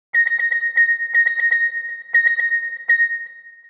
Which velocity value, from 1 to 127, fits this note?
100